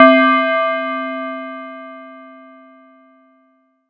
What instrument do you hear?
acoustic mallet percussion instrument